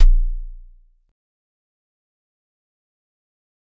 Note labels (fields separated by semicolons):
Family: mallet percussion; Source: acoustic; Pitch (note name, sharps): A#0; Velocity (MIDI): 25; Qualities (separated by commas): fast decay, percussive